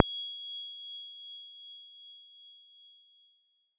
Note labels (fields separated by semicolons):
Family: guitar; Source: electronic; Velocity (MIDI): 100; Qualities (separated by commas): bright, reverb